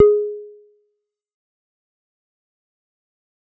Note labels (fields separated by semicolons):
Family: bass; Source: synthesizer; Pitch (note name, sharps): G#4; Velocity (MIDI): 100; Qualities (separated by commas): fast decay, percussive